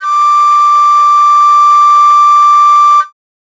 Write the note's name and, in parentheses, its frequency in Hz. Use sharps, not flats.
D6 (1175 Hz)